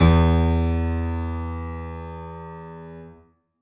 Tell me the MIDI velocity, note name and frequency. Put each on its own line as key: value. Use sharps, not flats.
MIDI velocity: 127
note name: E2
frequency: 82.41 Hz